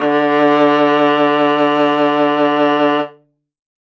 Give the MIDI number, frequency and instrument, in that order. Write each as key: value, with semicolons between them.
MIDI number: 50; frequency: 146.8 Hz; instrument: acoustic string instrument